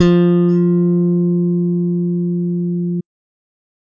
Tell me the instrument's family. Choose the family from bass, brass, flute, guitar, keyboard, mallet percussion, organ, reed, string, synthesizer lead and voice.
bass